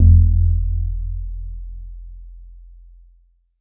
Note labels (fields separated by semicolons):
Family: guitar; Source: synthesizer; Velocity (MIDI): 75; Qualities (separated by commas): dark